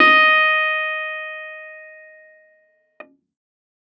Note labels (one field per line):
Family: keyboard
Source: electronic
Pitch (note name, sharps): D#5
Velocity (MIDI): 100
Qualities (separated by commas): distorted